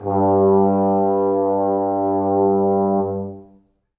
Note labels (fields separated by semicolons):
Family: brass; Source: acoustic; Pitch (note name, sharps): G2; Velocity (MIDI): 25; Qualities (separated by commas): dark, long release, reverb